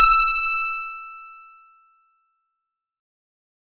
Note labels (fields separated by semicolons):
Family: guitar; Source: acoustic; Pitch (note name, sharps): E6; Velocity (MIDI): 127; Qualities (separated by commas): bright, distorted, fast decay